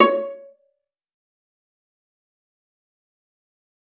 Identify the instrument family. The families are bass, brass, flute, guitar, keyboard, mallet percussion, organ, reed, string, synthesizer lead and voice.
string